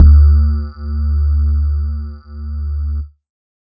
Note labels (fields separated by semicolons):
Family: synthesizer lead; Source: synthesizer; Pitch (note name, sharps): D2; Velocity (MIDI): 100; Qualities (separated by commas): distorted